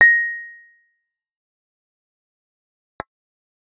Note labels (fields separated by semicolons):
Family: bass; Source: synthesizer; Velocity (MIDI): 50; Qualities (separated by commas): fast decay, percussive